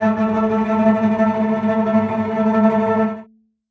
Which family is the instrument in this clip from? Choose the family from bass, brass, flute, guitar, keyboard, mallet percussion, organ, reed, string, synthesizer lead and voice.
string